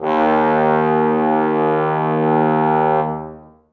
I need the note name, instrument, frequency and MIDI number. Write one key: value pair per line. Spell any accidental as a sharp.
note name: D#2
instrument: acoustic brass instrument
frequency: 77.78 Hz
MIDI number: 39